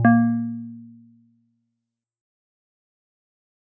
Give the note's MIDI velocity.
50